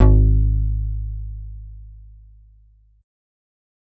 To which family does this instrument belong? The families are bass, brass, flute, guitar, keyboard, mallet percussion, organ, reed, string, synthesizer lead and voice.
bass